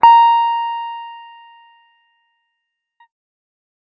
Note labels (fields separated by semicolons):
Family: guitar; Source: electronic; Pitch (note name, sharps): A#5; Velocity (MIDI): 75